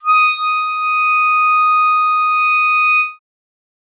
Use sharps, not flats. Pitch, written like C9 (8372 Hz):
D#6 (1245 Hz)